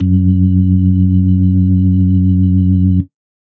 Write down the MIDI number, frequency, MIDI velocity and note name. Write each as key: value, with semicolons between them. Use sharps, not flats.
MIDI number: 42; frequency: 92.5 Hz; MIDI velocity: 50; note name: F#2